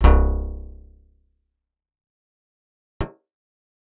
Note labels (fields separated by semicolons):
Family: guitar; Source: acoustic; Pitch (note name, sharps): C1; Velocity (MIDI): 50; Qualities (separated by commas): fast decay, reverb